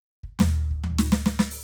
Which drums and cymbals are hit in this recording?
open hi-hat, snare, floor tom and kick